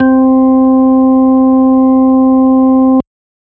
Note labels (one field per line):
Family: organ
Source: electronic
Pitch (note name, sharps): C4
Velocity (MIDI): 50